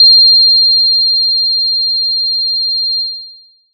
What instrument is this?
acoustic mallet percussion instrument